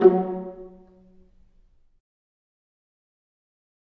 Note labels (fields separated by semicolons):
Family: string; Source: acoustic; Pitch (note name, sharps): F#3; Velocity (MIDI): 127; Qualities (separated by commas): dark, fast decay, percussive, reverb